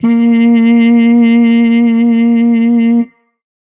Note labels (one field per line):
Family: brass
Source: acoustic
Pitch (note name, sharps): A#3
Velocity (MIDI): 50